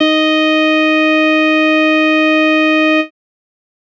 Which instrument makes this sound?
synthesizer bass